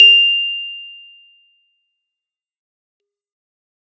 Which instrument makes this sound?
acoustic keyboard